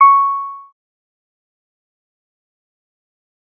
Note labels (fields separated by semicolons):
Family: bass; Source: synthesizer; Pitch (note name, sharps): C#6; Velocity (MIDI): 50; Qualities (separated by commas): fast decay, percussive